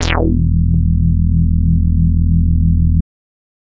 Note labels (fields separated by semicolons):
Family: bass; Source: synthesizer; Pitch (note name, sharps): E1; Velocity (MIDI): 127; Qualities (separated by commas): distorted